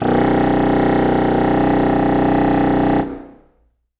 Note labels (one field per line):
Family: reed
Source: acoustic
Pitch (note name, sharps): B0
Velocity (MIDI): 127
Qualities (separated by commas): reverb